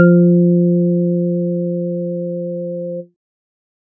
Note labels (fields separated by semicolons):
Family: organ; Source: electronic; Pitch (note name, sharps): F3; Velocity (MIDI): 100; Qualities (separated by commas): dark